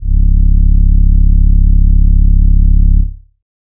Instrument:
synthesizer voice